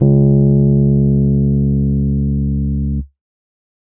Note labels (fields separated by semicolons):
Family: keyboard; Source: electronic; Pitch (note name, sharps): C#2; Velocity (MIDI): 75